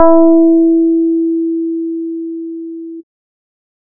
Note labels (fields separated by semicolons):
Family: bass; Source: synthesizer; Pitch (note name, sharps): E4; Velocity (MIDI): 25